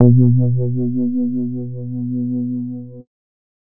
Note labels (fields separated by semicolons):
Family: bass; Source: synthesizer; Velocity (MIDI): 50; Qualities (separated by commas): dark, distorted